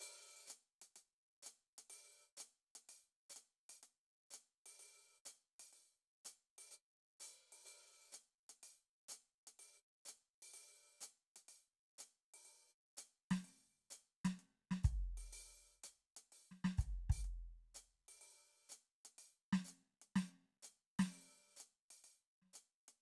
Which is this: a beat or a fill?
beat